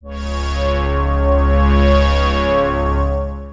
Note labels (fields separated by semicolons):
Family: synthesizer lead; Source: synthesizer; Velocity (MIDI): 100; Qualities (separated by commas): bright, long release, non-linear envelope